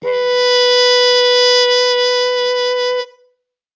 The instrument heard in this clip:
acoustic brass instrument